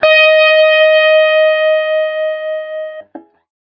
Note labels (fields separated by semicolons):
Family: guitar; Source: electronic; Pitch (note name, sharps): D#5; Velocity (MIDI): 100; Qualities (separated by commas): distorted